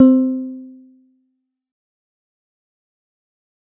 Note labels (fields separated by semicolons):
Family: guitar; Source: synthesizer; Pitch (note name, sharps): C4; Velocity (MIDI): 25; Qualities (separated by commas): dark, fast decay, percussive